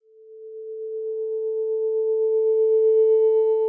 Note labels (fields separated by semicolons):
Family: guitar; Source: electronic; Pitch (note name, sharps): A4; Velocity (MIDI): 50; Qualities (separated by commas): dark, long release